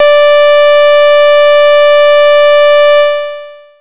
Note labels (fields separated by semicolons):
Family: bass; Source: synthesizer; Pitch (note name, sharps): D5; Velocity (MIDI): 75; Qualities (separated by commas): bright, distorted, long release